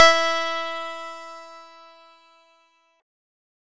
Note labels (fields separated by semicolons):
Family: synthesizer lead; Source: synthesizer; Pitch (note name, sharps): E4; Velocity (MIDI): 25; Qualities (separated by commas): bright, distorted